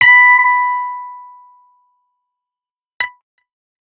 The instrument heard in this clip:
electronic guitar